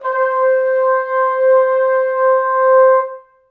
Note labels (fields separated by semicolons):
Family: brass; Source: acoustic; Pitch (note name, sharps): C5; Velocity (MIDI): 50; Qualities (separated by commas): reverb